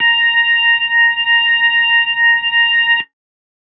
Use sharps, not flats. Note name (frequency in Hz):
A#5 (932.3 Hz)